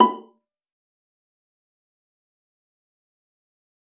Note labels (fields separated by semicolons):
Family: string; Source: acoustic; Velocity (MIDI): 25; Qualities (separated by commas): fast decay, percussive, reverb